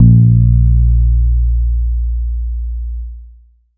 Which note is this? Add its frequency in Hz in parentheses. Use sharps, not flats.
A#1 (58.27 Hz)